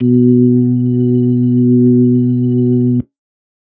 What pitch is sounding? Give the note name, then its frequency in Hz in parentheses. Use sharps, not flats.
B2 (123.5 Hz)